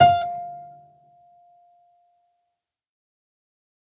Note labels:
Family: string; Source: acoustic; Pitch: F5; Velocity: 75; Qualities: bright, fast decay, percussive, reverb

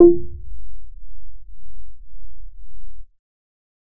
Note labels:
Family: bass; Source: synthesizer; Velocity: 25; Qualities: distorted

